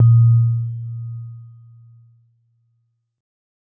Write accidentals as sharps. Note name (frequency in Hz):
A#2 (116.5 Hz)